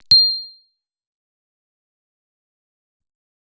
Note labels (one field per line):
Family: bass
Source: synthesizer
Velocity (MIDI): 75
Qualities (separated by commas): bright, distorted, fast decay, percussive